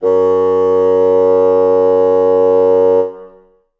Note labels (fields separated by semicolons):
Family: reed; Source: acoustic; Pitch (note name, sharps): F#2; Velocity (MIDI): 127; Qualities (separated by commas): reverb